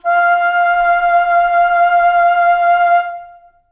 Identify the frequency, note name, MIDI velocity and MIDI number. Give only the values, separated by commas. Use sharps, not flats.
698.5 Hz, F5, 127, 77